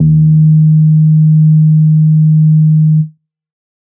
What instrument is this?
synthesizer bass